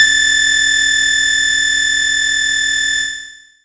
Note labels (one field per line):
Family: bass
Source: synthesizer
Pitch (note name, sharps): A6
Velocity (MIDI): 100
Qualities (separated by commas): bright, distorted, long release